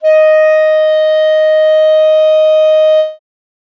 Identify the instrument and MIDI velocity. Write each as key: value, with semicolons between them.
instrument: acoustic reed instrument; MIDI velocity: 127